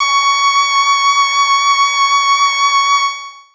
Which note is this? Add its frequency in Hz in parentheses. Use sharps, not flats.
C#6 (1109 Hz)